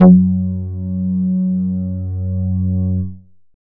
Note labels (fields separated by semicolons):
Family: bass; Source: synthesizer; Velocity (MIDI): 50; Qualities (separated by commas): distorted